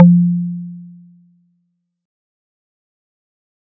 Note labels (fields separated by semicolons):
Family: mallet percussion; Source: acoustic; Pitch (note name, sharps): F3; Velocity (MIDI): 25; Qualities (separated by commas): dark, fast decay